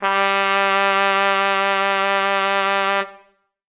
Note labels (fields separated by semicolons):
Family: brass; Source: acoustic; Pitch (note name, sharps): G3; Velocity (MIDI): 127